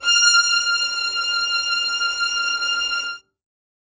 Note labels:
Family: string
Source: acoustic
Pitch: F6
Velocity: 127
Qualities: reverb

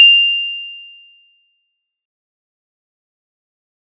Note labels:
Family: mallet percussion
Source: acoustic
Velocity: 75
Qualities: bright, fast decay

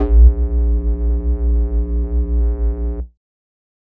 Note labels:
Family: flute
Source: synthesizer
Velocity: 75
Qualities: distorted

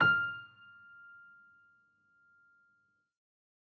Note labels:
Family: keyboard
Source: acoustic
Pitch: F6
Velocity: 75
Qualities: percussive

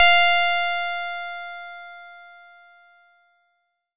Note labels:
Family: bass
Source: synthesizer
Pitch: F5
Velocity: 127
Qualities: bright, distorted

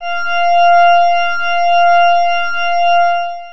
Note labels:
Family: organ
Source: electronic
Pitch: F5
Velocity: 50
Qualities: distorted, long release

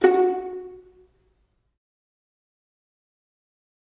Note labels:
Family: string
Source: acoustic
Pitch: F#4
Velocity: 50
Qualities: dark, fast decay, reverb

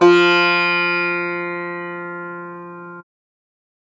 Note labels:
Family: guitar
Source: acoustic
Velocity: 75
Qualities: bright, multiphonic, reverb

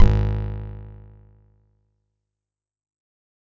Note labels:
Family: guitar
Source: acoustic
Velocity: 127

